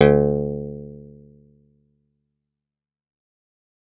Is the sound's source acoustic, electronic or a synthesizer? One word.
acoustic